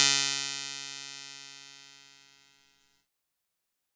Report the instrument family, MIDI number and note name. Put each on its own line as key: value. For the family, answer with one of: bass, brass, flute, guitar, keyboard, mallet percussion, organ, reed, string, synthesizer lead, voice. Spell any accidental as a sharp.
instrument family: keyboard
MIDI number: 49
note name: C#3